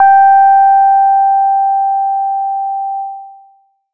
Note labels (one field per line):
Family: bass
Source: synthesizer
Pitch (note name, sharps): G5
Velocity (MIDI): 25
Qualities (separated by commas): distorted, long release